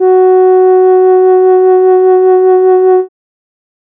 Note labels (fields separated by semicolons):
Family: keyboard; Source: synthesizer; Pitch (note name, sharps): F#4; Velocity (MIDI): 50